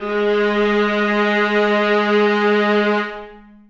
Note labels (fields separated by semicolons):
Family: string; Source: acoustic; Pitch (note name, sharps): G#3; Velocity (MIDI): 75; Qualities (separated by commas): long release, reverb